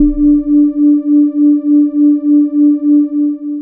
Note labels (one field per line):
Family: bass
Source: synthesizer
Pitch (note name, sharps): D4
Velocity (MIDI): 25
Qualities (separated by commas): long release